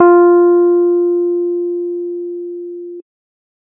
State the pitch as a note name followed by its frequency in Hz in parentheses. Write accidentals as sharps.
F4 (349.2 Hz)